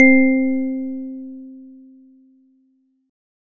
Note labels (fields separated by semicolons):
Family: organ; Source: electronic; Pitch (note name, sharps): C4; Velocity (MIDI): 50